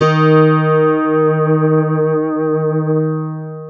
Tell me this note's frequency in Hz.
155.6 Hz